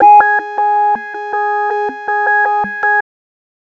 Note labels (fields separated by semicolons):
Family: bass; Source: synthesizer; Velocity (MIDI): 100; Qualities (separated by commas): tempo-synced